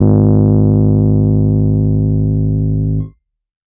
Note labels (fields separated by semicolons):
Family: keyboard; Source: electronic; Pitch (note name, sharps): G#1; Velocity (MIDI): 100; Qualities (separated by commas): distorted